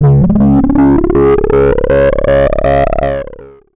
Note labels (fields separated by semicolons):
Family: bass; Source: synthesizer; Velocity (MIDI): 50; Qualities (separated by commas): distorted, long release, multiphonic, tempo-synced